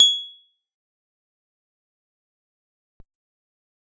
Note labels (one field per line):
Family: guitar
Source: acoustic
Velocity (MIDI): 127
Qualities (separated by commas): bright, fast decay, percussive